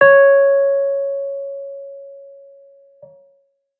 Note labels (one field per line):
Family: keyboard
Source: electronic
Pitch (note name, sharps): C#5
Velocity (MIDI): 75